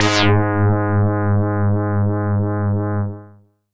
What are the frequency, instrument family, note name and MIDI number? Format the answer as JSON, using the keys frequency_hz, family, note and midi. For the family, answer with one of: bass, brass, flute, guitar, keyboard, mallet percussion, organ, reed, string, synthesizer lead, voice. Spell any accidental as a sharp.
{"frequency_hz": 103.8, "family": "bass", "note": "G#2", "midi": 44}